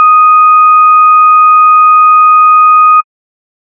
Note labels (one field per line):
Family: bass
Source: synthesizer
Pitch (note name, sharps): D#6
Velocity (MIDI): 127